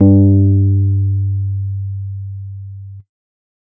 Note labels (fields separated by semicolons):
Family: keyboard; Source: electronic; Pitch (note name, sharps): G2; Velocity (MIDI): 25